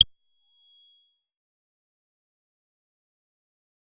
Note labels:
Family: bass; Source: synthesizer; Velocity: 127; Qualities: distorted, fast decay, percussive

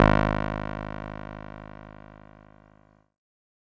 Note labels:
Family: keyboard; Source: electronic; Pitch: G#1; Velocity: 100; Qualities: distorted

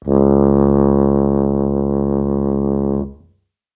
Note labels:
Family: brass; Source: acoustic; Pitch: C#2; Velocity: 50

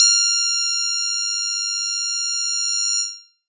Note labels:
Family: keyboard; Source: electronic; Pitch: F6; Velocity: 127; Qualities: multiphonic

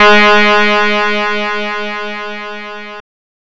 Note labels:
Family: guitar; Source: synthesizer; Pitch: G#3; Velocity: 25; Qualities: bright, distorted

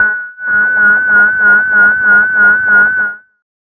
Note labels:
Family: bass; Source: synthesizer; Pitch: F#6; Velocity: 50; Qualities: tempo-synced

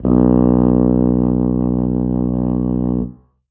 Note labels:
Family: brass; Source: acoustic; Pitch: B1; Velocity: 50

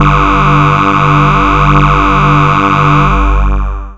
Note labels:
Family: bass; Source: synthesizer; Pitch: G1; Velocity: 100; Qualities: bright, distorted, long release

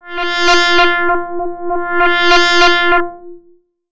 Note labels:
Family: bass; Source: synthesizer; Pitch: F4; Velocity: 75; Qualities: distorted, long release, tempo-synced

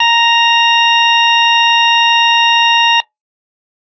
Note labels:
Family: organ; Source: electronic; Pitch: A#5; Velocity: 50; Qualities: bright

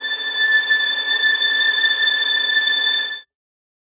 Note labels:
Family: string; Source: acoustic; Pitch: A6; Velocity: 127; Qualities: reverb

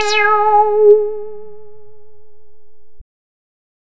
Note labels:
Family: bass; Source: synthesizer; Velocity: 100; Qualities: distorted

